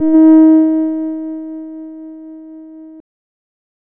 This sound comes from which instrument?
synthesizer bass